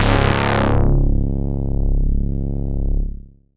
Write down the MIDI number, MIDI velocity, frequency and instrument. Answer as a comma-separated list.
25, 127, 34.65 Hz, synthesizer bass